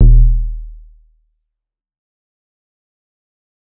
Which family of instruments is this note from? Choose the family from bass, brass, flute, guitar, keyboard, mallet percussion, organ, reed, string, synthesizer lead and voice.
bass